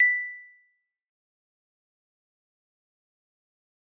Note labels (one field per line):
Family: mallet percussion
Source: acoustic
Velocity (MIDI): 50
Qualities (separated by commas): fast decay, percussive